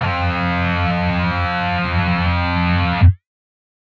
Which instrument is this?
electronic guitar